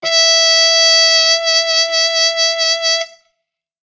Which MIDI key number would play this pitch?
76